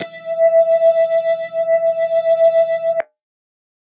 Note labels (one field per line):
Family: organ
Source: electronic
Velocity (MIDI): 127